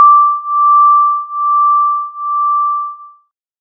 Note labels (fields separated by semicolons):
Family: synthesizer lead; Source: synthesizer; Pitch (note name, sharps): D6; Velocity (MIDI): 100